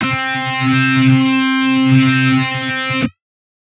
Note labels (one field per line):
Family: guitar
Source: electronic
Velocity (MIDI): 100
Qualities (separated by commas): bright, distorted